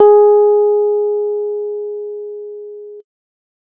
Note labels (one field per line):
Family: keyboard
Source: electronic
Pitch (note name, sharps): G#4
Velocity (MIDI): 50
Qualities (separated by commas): dark